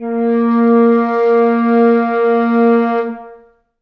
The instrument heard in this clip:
acoustic flute